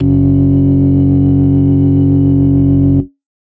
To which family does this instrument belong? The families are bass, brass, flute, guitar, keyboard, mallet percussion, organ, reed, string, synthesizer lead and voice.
organ